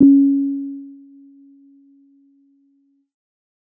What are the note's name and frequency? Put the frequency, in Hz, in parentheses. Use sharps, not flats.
C#4 (277.2 Hz)